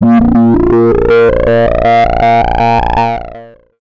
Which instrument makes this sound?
synthesizer bass